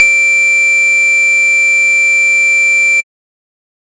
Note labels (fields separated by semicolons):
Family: bass; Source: synthesizer; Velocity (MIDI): 75; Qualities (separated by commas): distorted, tempo-synced